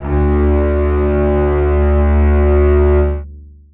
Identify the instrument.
acoustic string instrument